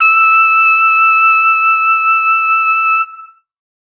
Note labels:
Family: brass; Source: acoustic; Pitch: E6; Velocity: 127

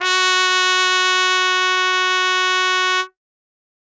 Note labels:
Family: brass; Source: acoustic; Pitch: F#4; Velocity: 100; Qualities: bright

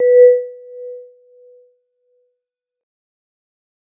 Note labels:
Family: mallet percussion; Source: acoustic; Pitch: B4; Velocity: 50; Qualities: dark, fast decay, non-linear envelope, percussive

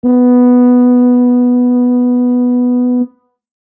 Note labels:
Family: brass; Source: acoustic; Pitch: B3; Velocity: 50; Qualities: dark

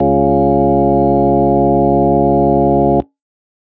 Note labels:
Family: organ; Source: electronic; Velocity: 127

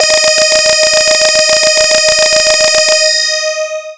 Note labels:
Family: bass; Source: synthesizer; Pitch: D#5; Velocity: 127; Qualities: bright, distorted, long release

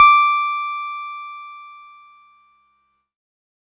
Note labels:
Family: keyboard; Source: electronic; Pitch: D6; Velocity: 75

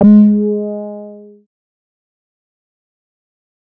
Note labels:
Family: bass; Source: synthesizer; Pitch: G#3; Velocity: 50; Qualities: distorted, fast decay

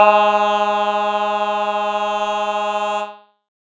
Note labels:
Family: keyboard; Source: electronic; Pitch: G#3; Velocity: 127; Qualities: bright, distorted, multiphonic

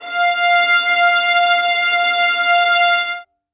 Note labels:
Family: string; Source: acoustic; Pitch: F5; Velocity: 127; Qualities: reverb

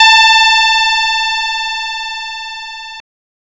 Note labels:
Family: guitar; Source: synthesizer; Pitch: A5; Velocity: 75; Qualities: bright, distorted

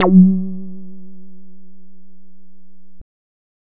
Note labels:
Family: bass; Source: synthesizer; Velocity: 25; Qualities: distorted

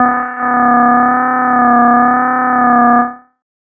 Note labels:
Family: bass; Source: synthesizer; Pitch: B3; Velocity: 127; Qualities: distorted, tempo-synced

